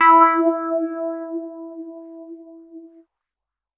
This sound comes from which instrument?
electronic keyboard